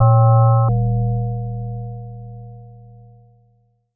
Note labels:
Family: mallet percussion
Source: synthesizer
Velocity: 75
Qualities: multiphonic

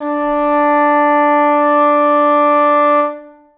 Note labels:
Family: reed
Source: acoustic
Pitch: D4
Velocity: 50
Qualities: reverb

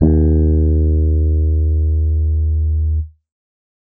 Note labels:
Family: keyboard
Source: electronic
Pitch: D#2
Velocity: 100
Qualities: distorted

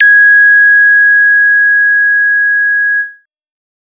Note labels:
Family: bass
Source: synthesizer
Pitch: G#6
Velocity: 50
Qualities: bright, distorted

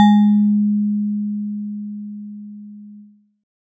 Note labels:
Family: mallet percussion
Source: acoustic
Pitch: G#3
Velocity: 50

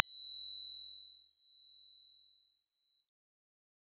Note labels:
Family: keyboard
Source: electronic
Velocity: 75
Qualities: bright, multiphonic

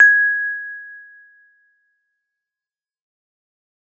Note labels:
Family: mallet percussion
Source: acoustic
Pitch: G#6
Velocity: 50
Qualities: fast decay

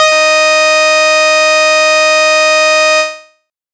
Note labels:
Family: bass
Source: synthesizer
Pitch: D#5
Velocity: 50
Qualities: bright, distorted

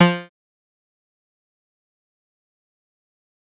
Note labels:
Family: bass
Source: synthesizer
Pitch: F3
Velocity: 100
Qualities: bright, distorted, fast decay, percussive

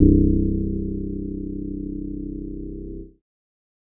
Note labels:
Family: bass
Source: synthesizer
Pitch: C1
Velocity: 50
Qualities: dark

